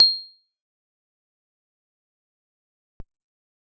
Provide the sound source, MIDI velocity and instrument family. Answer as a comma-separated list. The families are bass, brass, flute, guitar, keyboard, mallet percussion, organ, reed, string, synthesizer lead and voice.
acoustic, 75, guitar